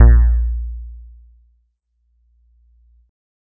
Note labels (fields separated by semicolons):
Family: keyboard; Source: electronic; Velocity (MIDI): 75